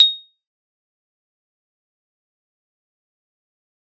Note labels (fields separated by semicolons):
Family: mallet percussion; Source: acoustic; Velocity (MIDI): 100; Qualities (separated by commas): bright, fast decay, percussive